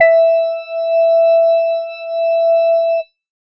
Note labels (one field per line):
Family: organ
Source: electronic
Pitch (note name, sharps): E5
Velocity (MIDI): 127